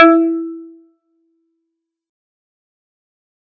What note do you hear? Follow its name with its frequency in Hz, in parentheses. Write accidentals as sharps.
E4 (329.6 Hz)